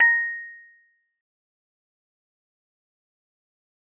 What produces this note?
acoustic mallet percussion instrument